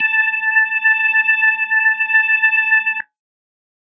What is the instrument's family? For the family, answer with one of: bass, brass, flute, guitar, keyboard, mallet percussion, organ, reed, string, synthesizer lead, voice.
organ